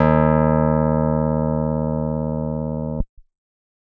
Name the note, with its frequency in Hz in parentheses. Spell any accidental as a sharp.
D#2 (77.78 Hz)